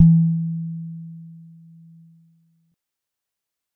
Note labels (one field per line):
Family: mallet percussion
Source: acoustic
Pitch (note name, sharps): E3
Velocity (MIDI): 25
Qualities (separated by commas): dark